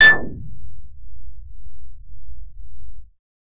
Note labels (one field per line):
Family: bass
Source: synthesizer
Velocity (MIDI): 100